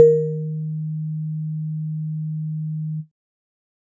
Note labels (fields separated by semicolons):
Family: keyboard; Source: electronic; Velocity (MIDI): 75